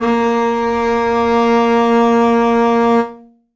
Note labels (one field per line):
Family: string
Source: acoustic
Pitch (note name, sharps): A#3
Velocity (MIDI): 75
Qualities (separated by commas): reverb